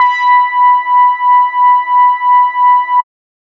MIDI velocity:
127